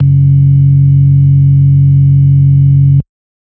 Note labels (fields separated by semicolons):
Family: organ; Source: electronic; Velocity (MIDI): 127; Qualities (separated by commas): dark